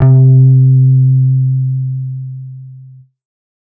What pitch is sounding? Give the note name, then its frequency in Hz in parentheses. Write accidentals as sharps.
C3 (130.8 Hz)